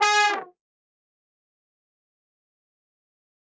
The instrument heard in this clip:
acoustic brass instrument